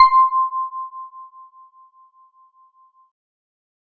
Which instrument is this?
electronic keyboard